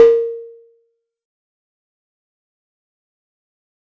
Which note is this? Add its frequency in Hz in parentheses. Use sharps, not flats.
A#4 (466.2 Hz)